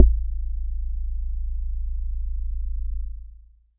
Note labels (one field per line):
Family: mallet percussion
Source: acoustic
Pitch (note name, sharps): A0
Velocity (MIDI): 50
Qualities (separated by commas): dark